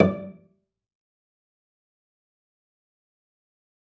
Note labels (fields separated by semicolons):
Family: string; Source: acoustic; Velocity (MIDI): 100; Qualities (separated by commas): fast decay, percussive, reverb